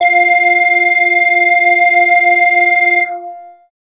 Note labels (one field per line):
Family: bass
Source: synthesizer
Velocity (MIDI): 100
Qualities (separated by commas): distorted, long release, multiphonic